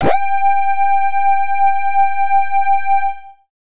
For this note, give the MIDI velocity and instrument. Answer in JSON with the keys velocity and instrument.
{"velocity": 25, "instrument": "synthesizer bass"}